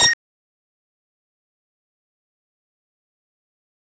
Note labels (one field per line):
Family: bass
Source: synthesizer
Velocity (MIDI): 50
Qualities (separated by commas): fast decay, percussive